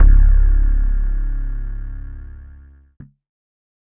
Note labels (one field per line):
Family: keyboard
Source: electronic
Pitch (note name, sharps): C#1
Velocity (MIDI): 50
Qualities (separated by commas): dark, distorted